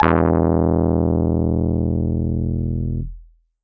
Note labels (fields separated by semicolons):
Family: keyboard; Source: electronic; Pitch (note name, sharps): E1; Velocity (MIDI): 127; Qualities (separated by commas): distorted